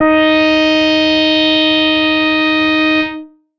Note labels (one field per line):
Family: bass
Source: synthesizer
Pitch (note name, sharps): D#4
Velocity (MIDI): 75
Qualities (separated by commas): distorted